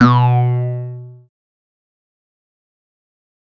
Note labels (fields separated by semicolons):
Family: bass; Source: synthesizer; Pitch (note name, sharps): B2; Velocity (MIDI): 25; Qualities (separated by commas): distorted, fast decay